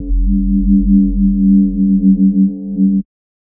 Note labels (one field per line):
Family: mallet percussion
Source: synthesizer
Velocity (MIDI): 25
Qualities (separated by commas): multiphonic, non-linear envelope